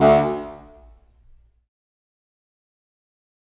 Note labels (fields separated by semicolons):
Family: reed; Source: acoustic; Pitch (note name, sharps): D2; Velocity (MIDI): 100; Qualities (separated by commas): distorted, fast decay, percussive, reverb